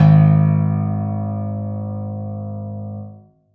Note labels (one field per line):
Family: keyboard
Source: acoustic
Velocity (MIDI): 127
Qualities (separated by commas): reverb